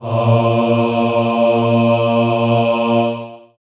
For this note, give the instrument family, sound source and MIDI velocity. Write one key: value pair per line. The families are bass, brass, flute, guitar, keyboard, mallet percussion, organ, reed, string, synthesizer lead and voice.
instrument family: voice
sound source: acoustic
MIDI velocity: 127